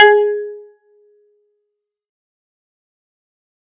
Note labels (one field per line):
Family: guitar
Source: synthesizer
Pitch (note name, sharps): G#4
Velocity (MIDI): 100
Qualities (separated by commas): fast decay, percussive